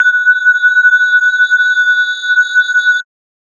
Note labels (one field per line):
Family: mallet percussion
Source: electronic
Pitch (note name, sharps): F#6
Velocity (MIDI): 25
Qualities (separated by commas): multiphonic, non-linear envelope